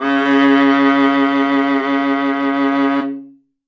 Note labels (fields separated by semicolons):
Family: string; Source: acoustic; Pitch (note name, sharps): C#3; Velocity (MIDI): 100; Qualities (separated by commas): reverb